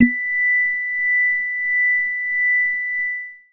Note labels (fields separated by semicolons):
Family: organ; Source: electronic; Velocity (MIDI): 25; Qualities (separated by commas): reverb